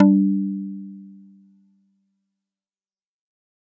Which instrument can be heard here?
acoustic mallet percussion instrument